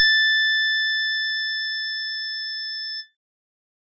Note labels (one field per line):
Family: organ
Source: electronic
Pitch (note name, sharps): A6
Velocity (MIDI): 75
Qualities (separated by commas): bright